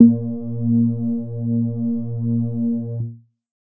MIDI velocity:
75